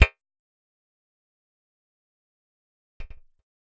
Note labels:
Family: bass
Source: synthesizer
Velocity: 50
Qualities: fast decay, percussive

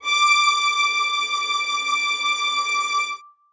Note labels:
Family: string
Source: acoustic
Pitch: D6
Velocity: 127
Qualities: reverb

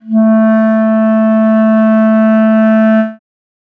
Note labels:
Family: reed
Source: acoustic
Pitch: A3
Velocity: 75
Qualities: dark

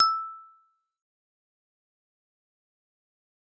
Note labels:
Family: mallet percussion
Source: acoustic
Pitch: E6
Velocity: 50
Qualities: fast decay, percussive

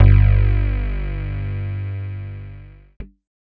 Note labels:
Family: keyboard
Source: electronic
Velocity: 75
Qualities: distorted

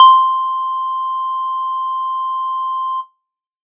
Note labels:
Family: bass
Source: synthesizer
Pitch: C6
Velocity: 100

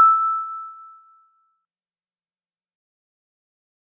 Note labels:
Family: mallet percussion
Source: acoustic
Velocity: 25

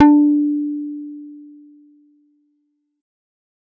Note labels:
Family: bass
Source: synthesizer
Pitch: D4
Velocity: 100

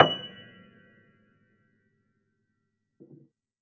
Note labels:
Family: keyboard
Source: acoustic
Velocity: 75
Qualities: percussive, reverb

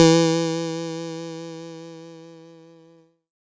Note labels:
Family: keyboard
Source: electronic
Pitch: E3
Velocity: 50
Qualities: bright

